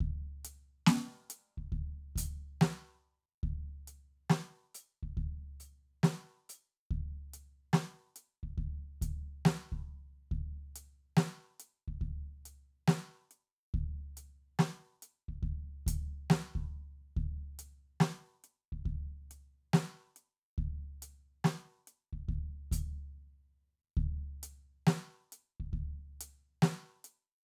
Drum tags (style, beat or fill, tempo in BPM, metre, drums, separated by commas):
hip-hop, beat, 70 BPM, 4/4, crash, ride, closed hi-hat, snare, kick